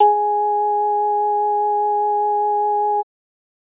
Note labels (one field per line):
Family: organ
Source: electronic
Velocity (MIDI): 127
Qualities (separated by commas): multiphonic